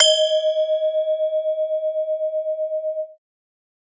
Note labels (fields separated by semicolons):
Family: mallet percussion; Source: acoustic; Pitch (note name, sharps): D#5; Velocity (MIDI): 75